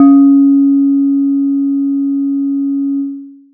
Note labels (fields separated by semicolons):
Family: mallet percussion; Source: acoustic; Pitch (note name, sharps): C#4; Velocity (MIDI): 75; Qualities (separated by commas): long release